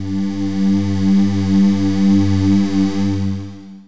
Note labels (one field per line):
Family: voice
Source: synthesizer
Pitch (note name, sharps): G2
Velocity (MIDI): 25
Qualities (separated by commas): distorted, long release